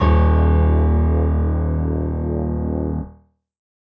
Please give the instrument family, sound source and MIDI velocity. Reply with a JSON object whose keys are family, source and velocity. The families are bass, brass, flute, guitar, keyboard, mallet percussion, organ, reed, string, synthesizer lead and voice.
{"family": "keyboard", "source": "electronic", "velocity": 100}